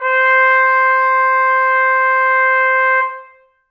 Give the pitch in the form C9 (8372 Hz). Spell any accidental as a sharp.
C5 (523.3 Hz)